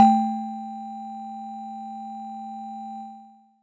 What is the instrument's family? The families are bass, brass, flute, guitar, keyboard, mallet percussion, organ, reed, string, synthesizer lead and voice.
mallet percussion